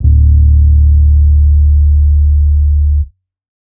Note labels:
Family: bass; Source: electronic; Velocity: 75; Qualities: dark

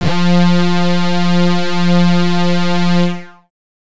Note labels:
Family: bass; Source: synthesizer; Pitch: F3; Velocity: 127; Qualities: bright, distorted

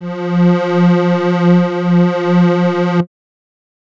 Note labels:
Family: reed; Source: acoustic; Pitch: F3; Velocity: 25

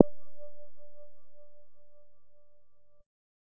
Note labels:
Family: bass; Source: synthesizer; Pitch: D5; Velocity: 25; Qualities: dark, distorted

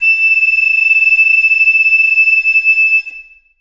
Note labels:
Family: reed; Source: acoustic; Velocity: 100; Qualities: bright, reverb

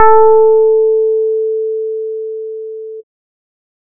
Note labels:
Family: bass; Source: synthesizer; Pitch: A4; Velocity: 25

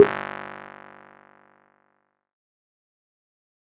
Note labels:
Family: keyboard; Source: electronic; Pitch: G1; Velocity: 127; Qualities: fast decay, percussive

